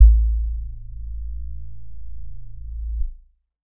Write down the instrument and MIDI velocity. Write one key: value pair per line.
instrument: electronic keyboard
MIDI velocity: 50